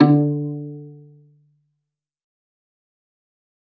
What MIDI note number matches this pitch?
50